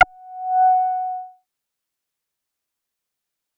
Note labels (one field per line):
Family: bass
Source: synthesizer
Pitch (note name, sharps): F#5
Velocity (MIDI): 127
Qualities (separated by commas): fast decay